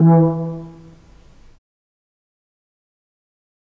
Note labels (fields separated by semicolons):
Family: flute; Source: acoustic; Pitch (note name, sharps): E3; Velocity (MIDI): 25; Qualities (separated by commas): fast decay, reverb